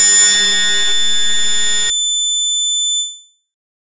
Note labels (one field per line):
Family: bass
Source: synthesizer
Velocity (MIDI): 127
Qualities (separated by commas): bright, distorted